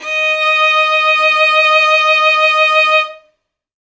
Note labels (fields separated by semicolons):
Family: string; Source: acoustic; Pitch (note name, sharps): D#5; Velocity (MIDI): 25; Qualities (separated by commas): bright, reverb